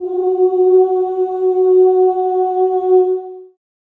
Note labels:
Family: voice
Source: acoustic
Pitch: F#4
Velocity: 50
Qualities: long release, reverb

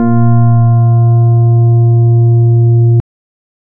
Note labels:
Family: organ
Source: electronic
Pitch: A#2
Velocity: 100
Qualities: dark

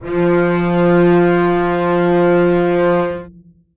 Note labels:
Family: string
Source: acoustic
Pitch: F3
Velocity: 50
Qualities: long release, reverb

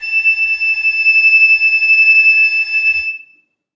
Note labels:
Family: flute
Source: acoustic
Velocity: 75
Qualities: reverb

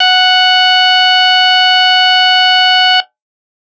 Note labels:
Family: organ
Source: electronic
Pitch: F#5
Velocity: 127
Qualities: bright, distorted

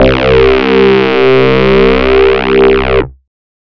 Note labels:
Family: bass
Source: synthesizer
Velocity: 100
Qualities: bright, distorted

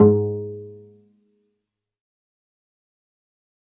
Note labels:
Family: string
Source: acoustic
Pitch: G#2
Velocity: 25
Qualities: dark, fast decay, reverb

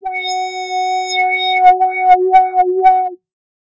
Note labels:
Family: bass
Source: synthesizer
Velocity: 75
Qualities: distorted, non-linear envelope

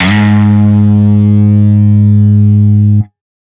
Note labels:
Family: guitar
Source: electronic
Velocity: 127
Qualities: bright, distorted

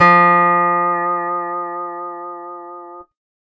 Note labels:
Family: guitar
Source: acoustic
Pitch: F3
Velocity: 75

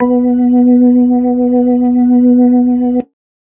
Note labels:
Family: organ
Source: electronic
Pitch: B3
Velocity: 50

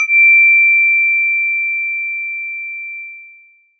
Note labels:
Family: mallet percussion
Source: electronic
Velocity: 127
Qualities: bright, long release, multiphonic

